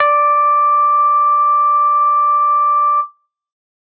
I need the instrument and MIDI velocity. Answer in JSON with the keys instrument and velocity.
{"instrument": "synthesizer bass", "velocity": 25}